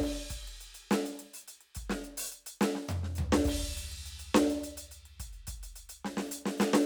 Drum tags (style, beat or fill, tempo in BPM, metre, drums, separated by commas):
rock, beat, 140 BPM, 4/4, crash, closed hi-hat, open hi-hat, hi-hat pedal, snare, mid tom, floor tom, kick